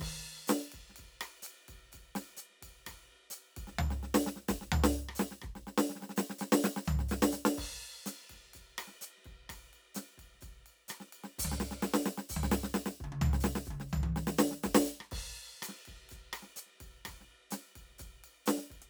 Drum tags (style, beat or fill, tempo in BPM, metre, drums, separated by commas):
bossa nova, beat, 127 BPM, 4/4, crash, ride, closed hi-hat, hi-hat pedal, snare, cross-stick, high tom, mid tom, floor tom, kick